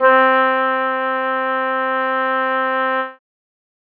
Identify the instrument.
acoustic reed instrument